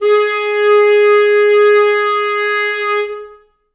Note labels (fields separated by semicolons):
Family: reed; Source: acoustic; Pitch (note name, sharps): G#4; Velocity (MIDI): 127; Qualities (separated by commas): reverb